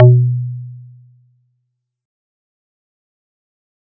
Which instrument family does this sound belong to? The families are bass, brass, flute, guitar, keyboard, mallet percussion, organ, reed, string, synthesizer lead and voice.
mallet percussion